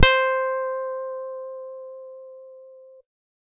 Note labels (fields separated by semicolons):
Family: guitar; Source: electronic; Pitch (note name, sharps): C5; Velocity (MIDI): 50